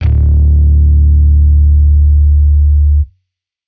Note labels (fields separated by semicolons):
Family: bass; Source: electronic; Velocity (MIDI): 127; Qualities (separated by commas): distorted